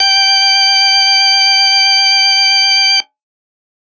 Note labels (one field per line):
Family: organ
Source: electronic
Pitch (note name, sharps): G5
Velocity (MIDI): 127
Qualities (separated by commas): bright